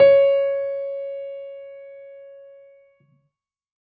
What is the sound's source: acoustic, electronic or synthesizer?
acoustic